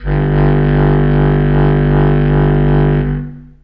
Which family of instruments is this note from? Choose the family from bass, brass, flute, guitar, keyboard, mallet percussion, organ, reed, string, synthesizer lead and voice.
reed